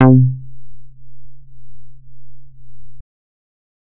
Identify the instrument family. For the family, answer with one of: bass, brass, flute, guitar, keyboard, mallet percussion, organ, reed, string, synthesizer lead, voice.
bass